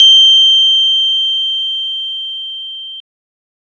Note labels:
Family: organ; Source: electronic; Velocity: 100; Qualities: bright

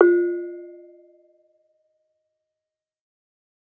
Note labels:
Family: mallet percussion; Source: acoustic; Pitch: F4; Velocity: 75; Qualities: fast decay

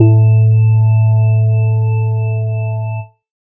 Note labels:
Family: organ; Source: electronic; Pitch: A2; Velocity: 50; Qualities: dark

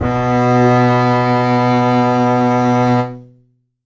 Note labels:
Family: string; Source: acoustic; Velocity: 75; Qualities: reverb

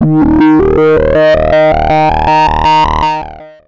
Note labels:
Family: bass; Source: synthesizer; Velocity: 25; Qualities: distorted, long release, multiphonic, tempo-synced

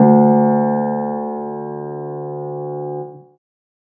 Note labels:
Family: keyboard; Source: acoustic; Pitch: D2; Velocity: 25; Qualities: reverb

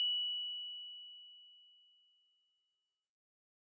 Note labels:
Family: mallet percussion; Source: acoustic; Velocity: 25; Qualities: bright

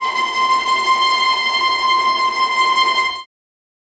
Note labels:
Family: string; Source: acoustic; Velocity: 25; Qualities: bright, non-linear envelope, reverb

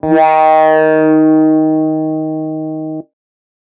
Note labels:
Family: guitar; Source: electronic; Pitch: D#3; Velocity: 100; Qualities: bright, distorted, non-linear envelope

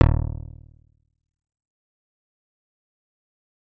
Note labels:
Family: bass; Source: synthesizer; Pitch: D#1; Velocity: 50; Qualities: fast decay, percussive

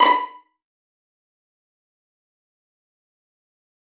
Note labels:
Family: string; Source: acoustic; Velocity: 75; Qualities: fast decay, percussive, reverb

